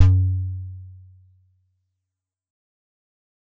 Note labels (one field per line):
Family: keyboard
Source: acoustic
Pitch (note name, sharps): F#2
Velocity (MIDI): 25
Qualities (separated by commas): fast decay